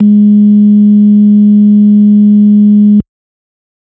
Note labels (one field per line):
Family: organ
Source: electronic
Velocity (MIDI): 100